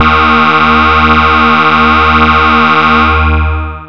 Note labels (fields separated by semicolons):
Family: bass; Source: synthesizer; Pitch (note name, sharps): D#2; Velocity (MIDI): 100; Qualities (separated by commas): bright, distorted, long release